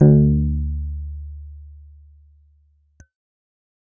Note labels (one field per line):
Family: keyboard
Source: electronic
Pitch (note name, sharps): D2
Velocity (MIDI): 100